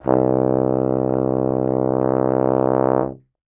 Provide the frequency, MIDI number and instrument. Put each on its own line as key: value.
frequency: 65.41 Hz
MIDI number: 36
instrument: acoustic brass instrument